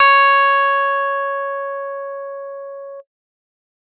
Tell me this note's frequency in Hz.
554.4 Hz